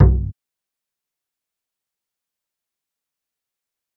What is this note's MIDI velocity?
50